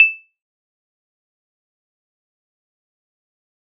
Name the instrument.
electronic keyboard